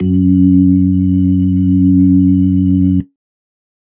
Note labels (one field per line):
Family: organ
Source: electronic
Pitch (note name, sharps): F#2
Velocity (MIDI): 50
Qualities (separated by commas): dark